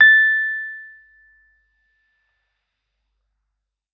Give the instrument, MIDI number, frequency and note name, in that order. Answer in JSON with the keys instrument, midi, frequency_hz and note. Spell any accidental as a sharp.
{"instrument": "electronic keyboard", "midi": 93, "frequency_hz": 1760, "note": "A6"}